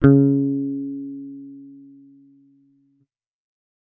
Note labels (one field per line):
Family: bass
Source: electronic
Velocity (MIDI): 100